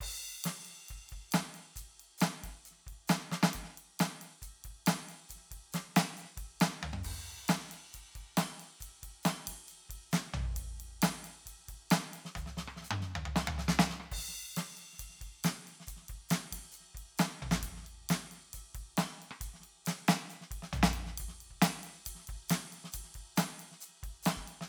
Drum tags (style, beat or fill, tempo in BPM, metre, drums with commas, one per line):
rock
beat
136 BPM
4/4
crash, ride, hi-hat pedal, snare, cross-stick, high tom, mid tom, floor tom, kick